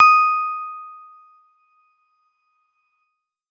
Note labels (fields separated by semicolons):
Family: keyboard; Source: electronic; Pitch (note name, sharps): D#6; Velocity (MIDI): 100